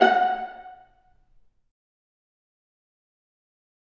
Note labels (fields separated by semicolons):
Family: string; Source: acoustic; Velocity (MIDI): 100; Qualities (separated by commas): fast decay, reverb